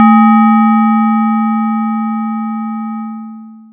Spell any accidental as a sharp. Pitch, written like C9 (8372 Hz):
A3 (220 Hz)